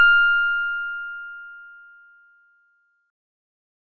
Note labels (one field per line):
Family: organ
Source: electronic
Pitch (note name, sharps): F6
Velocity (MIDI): 100